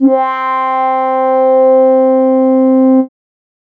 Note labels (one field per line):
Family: keyboard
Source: synthesizer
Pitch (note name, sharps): C4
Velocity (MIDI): 100